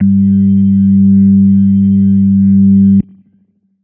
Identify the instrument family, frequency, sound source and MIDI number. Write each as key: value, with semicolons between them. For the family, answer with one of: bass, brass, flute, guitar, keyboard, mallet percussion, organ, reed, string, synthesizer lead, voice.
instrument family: organ; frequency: 98 Hz; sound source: electronic; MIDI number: 43